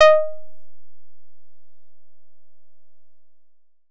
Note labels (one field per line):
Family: guitar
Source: synthesizer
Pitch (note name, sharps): D#5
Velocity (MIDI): 25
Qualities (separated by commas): long release